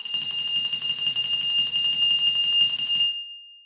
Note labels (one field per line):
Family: mallet percussion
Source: acoustic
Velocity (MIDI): 100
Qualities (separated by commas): bright, long release, reverb